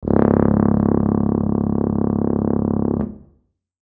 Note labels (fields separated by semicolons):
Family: brass; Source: acoustic; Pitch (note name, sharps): C#1; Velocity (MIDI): 100